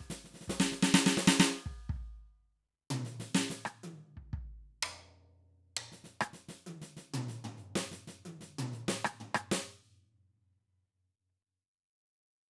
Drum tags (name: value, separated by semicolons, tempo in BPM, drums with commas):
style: reggae; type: beat; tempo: 126 BPM; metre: 4/4; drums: open hi-hat, percussion, snare, cross-stick, high tom, mid tom, floor tom, kick